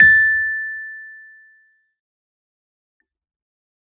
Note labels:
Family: keyboard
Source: electronic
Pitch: A6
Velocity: 75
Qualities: fast decay

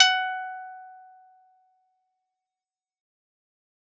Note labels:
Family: guitar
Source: acoustic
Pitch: F#5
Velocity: 25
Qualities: fast decay, reverb

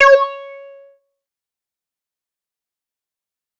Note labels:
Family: bass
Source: synthesizer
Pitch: C#5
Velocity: 100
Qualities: distorted, fast decay, percussive

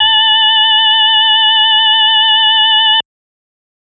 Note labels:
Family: organ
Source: electronic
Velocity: 25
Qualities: multiphonic

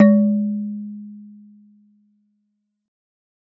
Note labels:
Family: mallet percussion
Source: acoustic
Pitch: G#3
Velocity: 75

